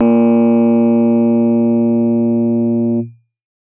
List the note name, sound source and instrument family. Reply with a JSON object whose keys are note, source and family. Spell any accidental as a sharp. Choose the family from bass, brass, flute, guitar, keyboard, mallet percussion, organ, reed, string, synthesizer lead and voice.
{"note": "A#2", "source": "acoustic", "family": "keyboard"}